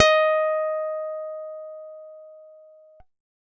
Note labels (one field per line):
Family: guitar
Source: acoustic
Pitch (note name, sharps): D#5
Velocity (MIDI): 100